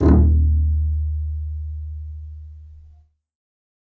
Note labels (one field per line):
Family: string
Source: acoustic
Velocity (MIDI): 50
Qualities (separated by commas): reverb